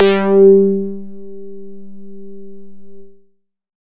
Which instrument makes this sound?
synthesizer bass